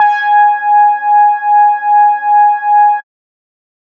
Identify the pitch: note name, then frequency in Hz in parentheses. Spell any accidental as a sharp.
G#5 (830.6 Hz)